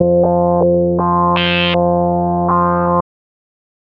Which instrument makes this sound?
synthesizer bass